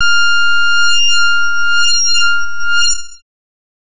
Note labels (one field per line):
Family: bass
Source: synthesizer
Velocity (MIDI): 75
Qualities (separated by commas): non-linear envelope